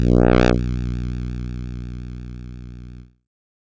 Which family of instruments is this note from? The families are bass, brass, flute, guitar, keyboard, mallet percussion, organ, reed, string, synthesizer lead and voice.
keyboard